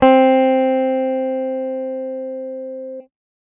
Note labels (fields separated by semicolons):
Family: guitar; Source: electronic; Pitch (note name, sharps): C4; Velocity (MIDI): 100